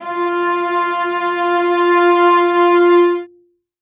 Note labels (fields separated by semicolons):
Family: string; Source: acoustic; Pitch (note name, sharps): F4; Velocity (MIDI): 75; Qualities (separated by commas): reverb